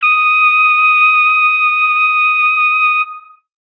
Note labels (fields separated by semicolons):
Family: brass; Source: acoustic; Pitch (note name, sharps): D#6; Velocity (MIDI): 25